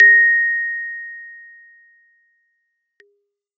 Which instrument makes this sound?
acoustic keyboard